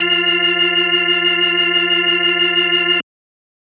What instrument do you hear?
electronic organ